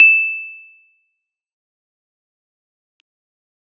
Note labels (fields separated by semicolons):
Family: keyboard; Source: electronic; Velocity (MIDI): 25; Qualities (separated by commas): bright, fast decay, percussive